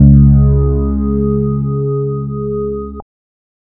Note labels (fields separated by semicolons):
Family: bass; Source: synthesizer; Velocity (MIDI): 50; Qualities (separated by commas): distorted, multiphonic